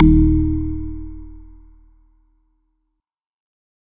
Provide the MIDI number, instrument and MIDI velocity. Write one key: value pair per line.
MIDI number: 27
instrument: electronic organ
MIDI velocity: 100